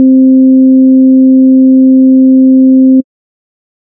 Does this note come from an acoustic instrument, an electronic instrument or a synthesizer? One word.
synthesizer